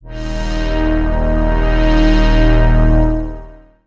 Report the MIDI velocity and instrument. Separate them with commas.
100, synthesizer lead